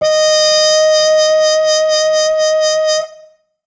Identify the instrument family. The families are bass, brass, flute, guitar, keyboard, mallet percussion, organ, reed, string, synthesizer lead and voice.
brass